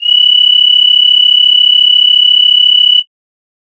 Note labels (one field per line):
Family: flute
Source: synthesizer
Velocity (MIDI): 127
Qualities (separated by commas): bright